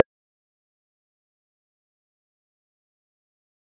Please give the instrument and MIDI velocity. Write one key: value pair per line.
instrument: acoustic mallet percussion instrument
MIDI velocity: 50